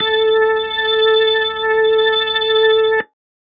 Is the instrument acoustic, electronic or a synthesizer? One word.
electronic